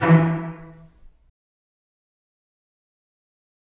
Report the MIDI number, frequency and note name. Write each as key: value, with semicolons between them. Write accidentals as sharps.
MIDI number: 52; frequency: 164.8 Hz; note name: E3